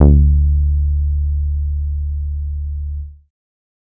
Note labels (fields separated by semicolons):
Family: bass; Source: synthesizer; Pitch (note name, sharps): D2; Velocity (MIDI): 75; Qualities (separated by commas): dark